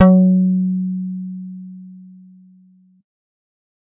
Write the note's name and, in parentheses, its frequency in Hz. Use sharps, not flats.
F#3 (185 Hz)